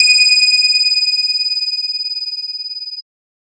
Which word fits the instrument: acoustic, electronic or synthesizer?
synthesizer